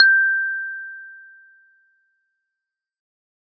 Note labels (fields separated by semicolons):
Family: keyboard; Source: electronic; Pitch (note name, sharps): G6; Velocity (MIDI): 75; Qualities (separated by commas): fast decay